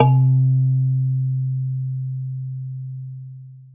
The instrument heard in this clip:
acoustic mallet percussion instrument